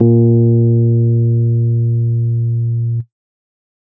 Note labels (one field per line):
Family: keyboard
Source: electronic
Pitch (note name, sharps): A#2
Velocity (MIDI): 50